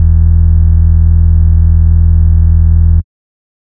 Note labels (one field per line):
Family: bass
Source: synthesizer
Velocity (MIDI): 50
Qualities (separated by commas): dark, distorted